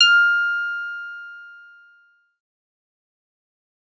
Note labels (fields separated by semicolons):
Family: synthesizer lead; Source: synthesizer; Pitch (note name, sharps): F6; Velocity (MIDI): 25; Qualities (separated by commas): distorted, fast decay